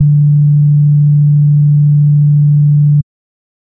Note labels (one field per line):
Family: bass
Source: synthesizer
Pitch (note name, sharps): D3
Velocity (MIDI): 100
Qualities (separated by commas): dark